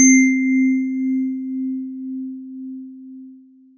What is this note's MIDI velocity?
100